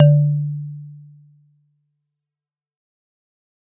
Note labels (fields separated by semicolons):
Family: mallet percussion; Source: acoustic; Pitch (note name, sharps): D3; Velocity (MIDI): 100; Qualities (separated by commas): dark, fast decay